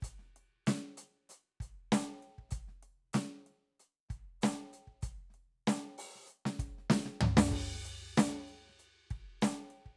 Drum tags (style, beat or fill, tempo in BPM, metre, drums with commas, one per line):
soul
beat
96 BPM
4/4
crash, closed hi-hat, open hi-hat, hi-hat pedal, snare, floor tom, kick